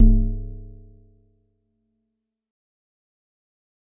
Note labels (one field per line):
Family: mallet percussion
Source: acoustic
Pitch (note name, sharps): C#1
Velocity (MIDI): 75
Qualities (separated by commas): dark, fast decay, percussive